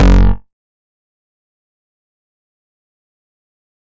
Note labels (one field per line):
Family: bass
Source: synthesizer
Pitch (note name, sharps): F#1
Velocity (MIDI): 127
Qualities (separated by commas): fast decay, percussive